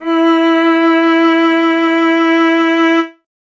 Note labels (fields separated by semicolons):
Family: string; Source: acoustic; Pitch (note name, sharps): E4; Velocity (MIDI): 50; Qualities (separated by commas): reverb